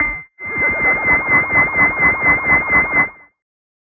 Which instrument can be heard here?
synthesizer bass